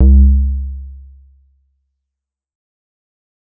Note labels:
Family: bass; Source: synthesizer; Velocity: 50; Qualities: dark, fast decay

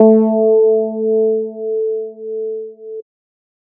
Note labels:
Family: bass; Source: synthesizer; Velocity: 25

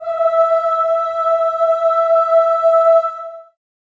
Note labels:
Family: voice; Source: acoustic; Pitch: E5; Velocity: 100; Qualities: long release, reverb

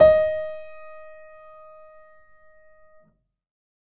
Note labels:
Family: keyboard; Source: acoustic; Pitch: D#5; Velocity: 75; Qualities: reverb

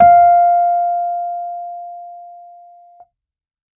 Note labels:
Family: keyboard; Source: electronic; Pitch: F5; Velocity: 100

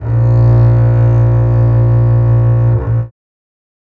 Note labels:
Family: string; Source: acoustic; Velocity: 100; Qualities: reverb

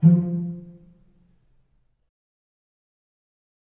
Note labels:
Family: string; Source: acoustic; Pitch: F3; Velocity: 25; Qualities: dark, fast decay, reverb

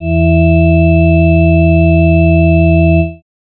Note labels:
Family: organ; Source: electronic; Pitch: E2; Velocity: 127

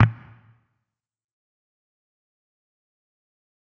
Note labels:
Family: guitar; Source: electronic; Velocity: 127; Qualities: distorted, fast decay, percussive

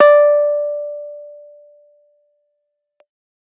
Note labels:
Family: keyboard; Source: electronic; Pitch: D5; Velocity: 100

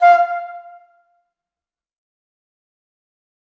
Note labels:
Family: flute; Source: acoustic; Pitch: F5; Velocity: 127; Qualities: fast decay, percussive, reverb

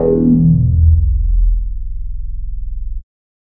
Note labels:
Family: bass; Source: synthesizer; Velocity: 25; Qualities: distorted

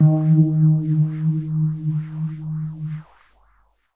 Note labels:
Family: keyboard; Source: electronic; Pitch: D#3; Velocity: 25; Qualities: dark, non-linear envelope

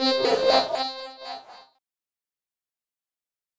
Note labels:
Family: keyboard; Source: electronic; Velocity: 100; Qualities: distorted, fast decay, non-linear envelope

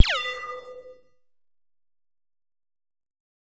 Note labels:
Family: bass; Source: synthesizer; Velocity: 127; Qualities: bright, distorted

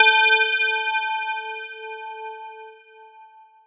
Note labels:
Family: mallet percussion; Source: electronic; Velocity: 100

